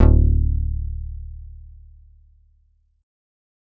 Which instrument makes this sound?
synthesizer bass